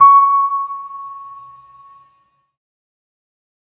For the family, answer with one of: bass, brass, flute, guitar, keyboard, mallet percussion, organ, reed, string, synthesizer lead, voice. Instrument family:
keyboard